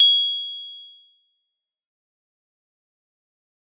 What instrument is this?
acoustic mallet percussion instrument